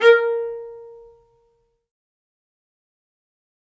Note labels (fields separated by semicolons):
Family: string; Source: acoustic; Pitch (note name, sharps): A#4; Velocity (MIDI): 25; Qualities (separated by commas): fast decay, reverb